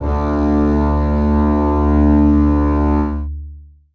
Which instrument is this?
acoustic string instrument